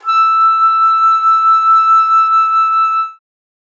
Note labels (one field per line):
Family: flute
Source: acoustic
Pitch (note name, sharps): E6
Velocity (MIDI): 25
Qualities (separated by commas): bright